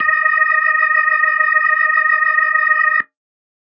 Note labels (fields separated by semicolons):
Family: organ; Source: electronic; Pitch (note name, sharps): D#5; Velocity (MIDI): 127; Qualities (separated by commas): reverb